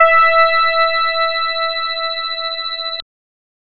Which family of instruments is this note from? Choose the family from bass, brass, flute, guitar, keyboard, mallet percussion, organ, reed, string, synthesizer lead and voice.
bass